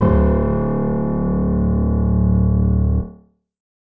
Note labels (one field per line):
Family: keyboard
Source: electronic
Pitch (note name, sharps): D1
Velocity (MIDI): 50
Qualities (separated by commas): reverb